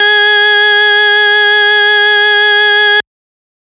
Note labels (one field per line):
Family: organ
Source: electronic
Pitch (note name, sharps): G#4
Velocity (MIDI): 127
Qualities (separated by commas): bright, distorted